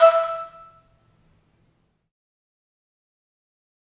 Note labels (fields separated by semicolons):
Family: reed; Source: acoustic; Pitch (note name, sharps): E5; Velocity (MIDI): 25; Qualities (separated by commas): fast decay, percussive, reverb